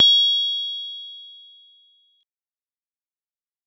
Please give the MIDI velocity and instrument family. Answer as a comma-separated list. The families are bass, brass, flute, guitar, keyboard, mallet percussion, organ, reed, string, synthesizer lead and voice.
75, mallet percussion